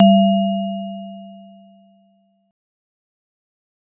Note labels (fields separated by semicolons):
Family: mallet percussion; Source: acoustic; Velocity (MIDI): 127; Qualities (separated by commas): dark, fast decay